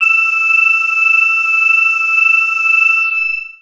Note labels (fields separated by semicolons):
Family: bass; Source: synthesizer; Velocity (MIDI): 100; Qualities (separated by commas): distorted, long release, multiphonic